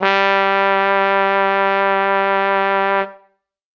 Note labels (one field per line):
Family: brass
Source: acoustic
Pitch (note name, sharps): G3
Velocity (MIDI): 100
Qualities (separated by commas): bright